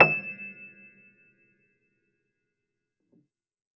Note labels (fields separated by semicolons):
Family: keyboard; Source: acoustic; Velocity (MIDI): 127; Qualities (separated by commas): fast decay, percussive, reverb